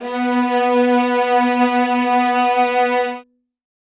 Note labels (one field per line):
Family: string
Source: acoustic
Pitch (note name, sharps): B3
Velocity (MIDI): 127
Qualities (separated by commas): reverb